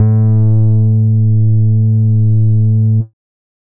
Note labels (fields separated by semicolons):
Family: bass; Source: synthesizer; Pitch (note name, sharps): A2; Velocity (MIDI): 100; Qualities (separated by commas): distorted